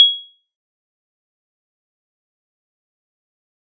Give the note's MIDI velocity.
100